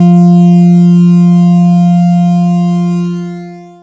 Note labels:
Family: bass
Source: synthesizer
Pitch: F3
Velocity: 127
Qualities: bright, distorted, long release

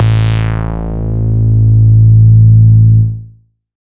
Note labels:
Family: bass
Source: synthesizer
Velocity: 75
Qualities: bright, distorted

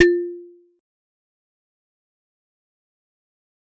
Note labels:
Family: mallet percussion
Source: acoustic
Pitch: F4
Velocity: 50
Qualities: fast decay, percussive

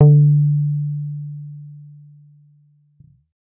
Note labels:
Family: bass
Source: synthesizer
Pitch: D3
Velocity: 50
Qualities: dark

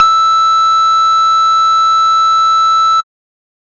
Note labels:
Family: bass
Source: synthesizer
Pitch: E6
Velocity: 25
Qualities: distorted, tempo-synced

